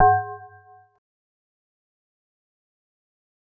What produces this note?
synthesizer mallet percussion instrument